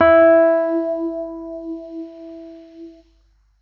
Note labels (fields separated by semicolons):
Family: keyboard; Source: electronic; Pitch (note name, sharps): E4; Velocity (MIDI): 75